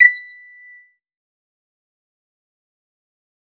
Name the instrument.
synthesizer bass